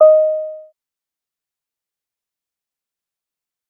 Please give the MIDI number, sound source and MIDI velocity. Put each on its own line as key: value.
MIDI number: 75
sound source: synthesizer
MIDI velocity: 50